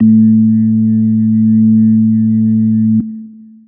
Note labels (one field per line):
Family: organ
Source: electronic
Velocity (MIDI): 127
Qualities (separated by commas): dark, long release